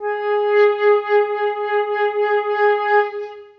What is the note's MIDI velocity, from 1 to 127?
100